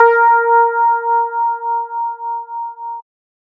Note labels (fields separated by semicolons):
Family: bass; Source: synthesizer; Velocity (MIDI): 127